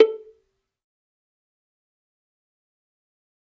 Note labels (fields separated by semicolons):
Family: string; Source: acoustic; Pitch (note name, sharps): A4; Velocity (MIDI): 25; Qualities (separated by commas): fast decay, percussive, reverb